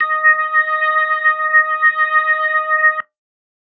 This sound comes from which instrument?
electronic organ